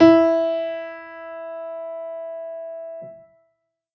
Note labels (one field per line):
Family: keyboard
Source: acoustic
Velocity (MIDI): 75